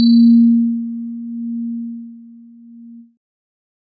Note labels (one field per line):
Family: keyboard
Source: electronic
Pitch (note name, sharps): A#3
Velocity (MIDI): 100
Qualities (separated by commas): multiphonic